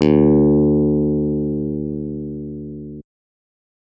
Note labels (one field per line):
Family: keyboard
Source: electronic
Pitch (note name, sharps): D2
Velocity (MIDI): 127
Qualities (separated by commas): distorted